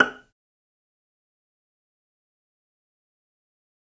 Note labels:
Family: string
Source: acoustic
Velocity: 50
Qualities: fast decay, percussive, reverb

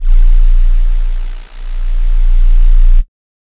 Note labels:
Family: flute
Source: synthesizer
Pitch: A#0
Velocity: 25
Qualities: dark

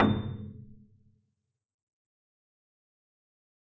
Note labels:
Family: keyboard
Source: acoustic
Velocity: 25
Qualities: reverb

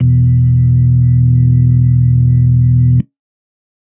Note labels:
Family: organ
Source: electronic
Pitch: E1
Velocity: 127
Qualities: dark

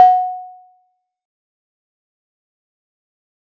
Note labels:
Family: mallet percussion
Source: acoustic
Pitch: F#5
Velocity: 75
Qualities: fast decay, percussive

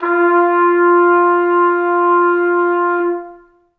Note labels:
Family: brass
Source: acoustic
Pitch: F4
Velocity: 50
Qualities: reverb

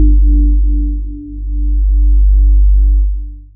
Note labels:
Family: voice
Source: synthesizer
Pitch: G1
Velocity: 25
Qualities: dark, long release

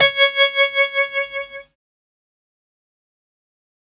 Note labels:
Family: keyboard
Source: synthesizer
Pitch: C#5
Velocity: 50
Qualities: distorted, fast decay

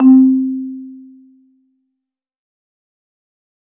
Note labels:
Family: mallet percussion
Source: acoustic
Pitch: C4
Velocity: 25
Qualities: dark, fast decay, reverb

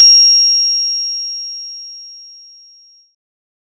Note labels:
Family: bass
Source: synthesizer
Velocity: 100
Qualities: bright

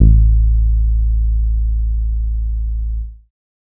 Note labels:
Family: bass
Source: synthesizer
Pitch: A1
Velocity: 25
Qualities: dark

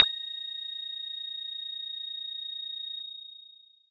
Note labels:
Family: mallet percussion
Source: electronic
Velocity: 100

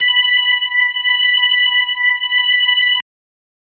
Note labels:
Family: organ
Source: electronic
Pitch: B5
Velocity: 25

